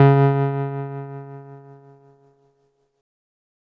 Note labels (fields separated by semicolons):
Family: keyboard; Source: electronic; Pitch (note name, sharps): C#3; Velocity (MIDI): 25; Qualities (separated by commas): distorted